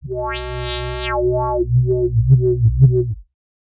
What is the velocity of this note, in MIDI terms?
75